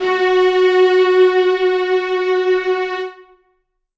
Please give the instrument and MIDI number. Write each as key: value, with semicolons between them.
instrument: acoustic string instrument; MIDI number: 66